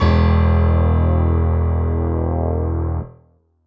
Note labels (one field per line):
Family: keyboard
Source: electronic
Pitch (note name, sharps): E1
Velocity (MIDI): 127